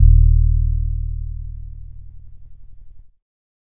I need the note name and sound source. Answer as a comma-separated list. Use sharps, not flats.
D#1, electronic